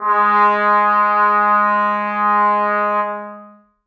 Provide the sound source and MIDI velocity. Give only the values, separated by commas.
acoustic, 75